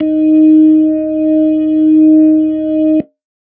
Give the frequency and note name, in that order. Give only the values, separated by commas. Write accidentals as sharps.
311.1 Hz, D#4